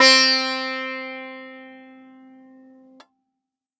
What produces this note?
acoustic guitar